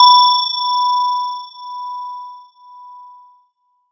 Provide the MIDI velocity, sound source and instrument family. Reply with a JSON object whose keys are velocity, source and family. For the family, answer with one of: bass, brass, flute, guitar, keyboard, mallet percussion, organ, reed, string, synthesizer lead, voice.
{"velocity": 100, "source": "electronic", "family": "mallet percussion"}